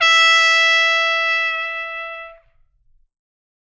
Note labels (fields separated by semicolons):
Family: brass; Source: acoustic; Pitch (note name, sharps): E5; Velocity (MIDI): 127; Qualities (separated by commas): bright